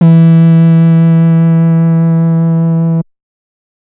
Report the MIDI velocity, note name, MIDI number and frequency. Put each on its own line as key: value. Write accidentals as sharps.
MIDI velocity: 25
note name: E3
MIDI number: 52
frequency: 164.8 Hz